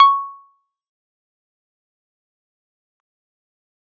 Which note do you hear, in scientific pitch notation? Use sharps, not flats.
C#6